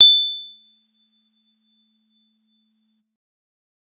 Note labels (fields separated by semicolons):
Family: guitar; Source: electronic; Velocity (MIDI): 25; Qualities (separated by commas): bright, percussive